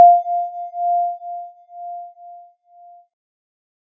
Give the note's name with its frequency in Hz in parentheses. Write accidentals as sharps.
F5 (698.5 Hz)